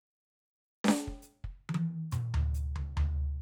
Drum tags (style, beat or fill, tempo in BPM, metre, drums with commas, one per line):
half-time rock
fill
140 BPM
4/4
hi-hat pedal, snare, high tom, mid tom, floor tom, kick